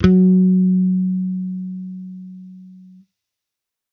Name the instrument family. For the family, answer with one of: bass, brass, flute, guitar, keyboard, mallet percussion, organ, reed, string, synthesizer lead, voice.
bass